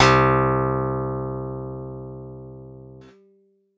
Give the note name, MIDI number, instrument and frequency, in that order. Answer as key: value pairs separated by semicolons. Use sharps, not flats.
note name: C2; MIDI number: 36; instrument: synthesizer guitar; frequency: 65.41 Hz